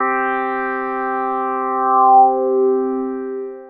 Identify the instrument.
synthesizer lead